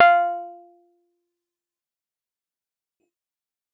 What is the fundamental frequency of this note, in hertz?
698.5 Hz